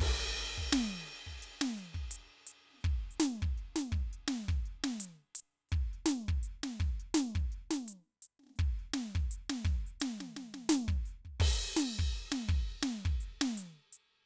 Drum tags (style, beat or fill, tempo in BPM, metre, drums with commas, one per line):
New Orleans funk
beat
84 BPM
4/4
crash, ride, closed hi-hat, hi-hat pedal, snare, kick